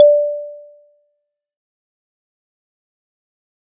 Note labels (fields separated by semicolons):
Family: mallet percussion; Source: acoustic; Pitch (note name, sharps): D5; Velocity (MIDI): 127; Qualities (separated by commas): fast decay, percussive